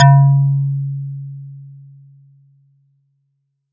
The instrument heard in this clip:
acoustic mallet percussion instrument